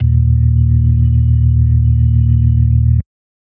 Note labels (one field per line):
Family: organ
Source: electronic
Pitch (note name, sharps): D#1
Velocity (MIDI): 127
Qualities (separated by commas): dark